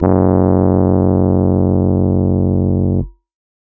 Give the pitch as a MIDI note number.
30